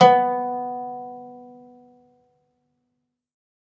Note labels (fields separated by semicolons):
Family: guitar; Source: acoustic; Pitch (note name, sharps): B3; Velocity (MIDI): 75; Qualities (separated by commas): reverb